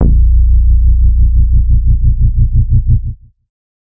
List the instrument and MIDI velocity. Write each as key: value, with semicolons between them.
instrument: synthesizer bass; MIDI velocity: 25